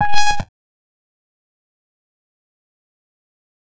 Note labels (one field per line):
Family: bass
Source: synthesizer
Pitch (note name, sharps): G#5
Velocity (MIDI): 75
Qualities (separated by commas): fast decay, percussive